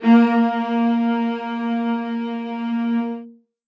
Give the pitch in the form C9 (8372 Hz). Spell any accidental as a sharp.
A#3 (233.1 Hz)